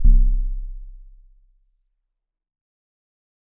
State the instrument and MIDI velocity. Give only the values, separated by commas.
acoustic mallet percussion instrument, 75